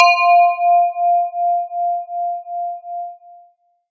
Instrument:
synthesizer guitar